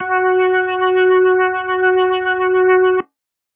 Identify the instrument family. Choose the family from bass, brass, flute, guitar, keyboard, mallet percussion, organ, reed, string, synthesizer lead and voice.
organ